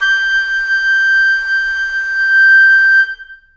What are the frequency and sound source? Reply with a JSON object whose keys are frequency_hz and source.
{"frequency_hz": 1568, "source": "acoustic"}